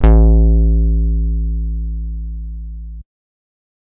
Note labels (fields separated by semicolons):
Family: guitar; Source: electronic; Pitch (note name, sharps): A1; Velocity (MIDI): 25